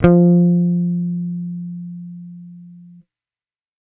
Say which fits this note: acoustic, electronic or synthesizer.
electronic